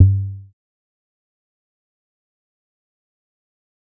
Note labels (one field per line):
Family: bass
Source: synthesizer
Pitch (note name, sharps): G2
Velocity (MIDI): 50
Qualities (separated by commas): dark, fast decay, percussive